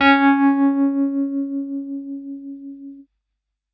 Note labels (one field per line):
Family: keyboard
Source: electronic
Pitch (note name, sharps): C#4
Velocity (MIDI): 127